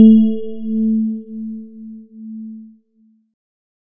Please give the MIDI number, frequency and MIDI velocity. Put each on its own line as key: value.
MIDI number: 57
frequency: 220 Hz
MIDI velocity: 50